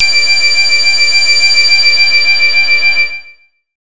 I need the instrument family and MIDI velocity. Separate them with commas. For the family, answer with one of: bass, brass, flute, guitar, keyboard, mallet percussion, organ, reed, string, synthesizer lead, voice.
bass, 127